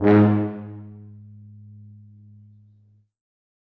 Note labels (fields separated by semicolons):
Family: brass; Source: acoustic; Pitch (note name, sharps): G#2; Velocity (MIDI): 50; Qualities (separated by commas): reverb